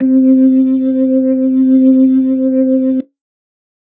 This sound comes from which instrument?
electronic organ